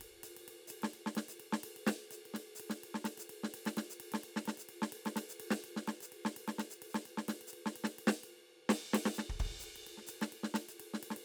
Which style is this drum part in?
linear jazz